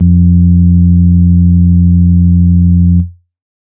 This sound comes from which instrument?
electronic organ